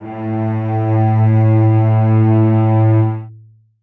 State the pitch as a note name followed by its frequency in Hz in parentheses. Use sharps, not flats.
A2 (110 Hz)